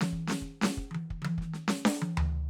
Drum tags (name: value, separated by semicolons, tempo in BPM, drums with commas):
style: rock; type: fill; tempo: 95 BPM; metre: 4/4; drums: snare, high tom, floor tom, kick